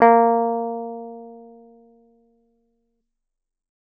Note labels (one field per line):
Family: guitar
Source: acoustic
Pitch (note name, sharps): A#3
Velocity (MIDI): 75